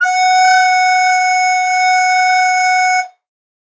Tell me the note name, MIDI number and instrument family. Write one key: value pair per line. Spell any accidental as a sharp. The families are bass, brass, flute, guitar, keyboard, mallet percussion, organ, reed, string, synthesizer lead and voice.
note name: F#5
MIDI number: 78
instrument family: flute